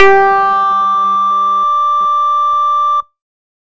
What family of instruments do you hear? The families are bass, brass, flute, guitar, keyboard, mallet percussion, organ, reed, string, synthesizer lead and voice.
bass